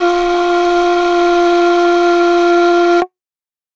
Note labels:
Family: flute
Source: acoustic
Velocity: 25

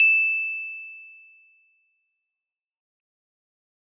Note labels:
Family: keyboard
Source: acoustic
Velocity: 127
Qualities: bright, fast decay

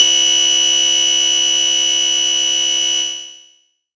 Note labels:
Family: bass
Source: synthesizer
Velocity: 50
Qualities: bright, distorted, long release

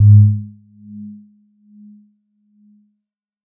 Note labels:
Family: mallet percussion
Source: electronic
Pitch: G#2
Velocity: 25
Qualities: percussive

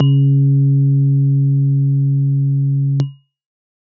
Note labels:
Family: keyboard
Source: electronic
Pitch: C#3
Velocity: 50

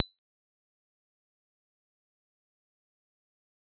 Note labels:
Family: mallet percussion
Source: acoustic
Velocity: 25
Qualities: bright, fast decay, percussive

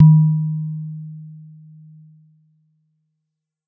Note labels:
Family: mallet percussion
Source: acoustic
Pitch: D#3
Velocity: 75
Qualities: dark

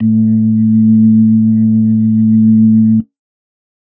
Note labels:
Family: organ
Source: electronic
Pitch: A2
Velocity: 75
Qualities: dark

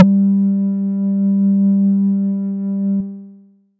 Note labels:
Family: bass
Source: synthesizer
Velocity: 50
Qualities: multiphonic

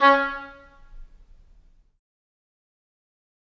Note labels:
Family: reed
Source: acoustic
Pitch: C#4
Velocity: 50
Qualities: fast decay, percussive, reverb

